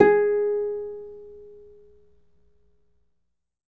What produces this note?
acoustic guitar